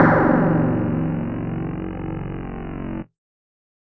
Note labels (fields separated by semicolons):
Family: mallet percussion; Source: electronic; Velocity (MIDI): 100